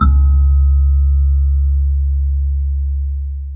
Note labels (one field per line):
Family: mallet percussion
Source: acoustic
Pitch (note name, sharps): C#2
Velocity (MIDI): 100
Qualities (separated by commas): dark, long release, reverb